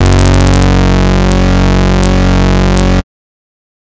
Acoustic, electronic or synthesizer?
synthesizer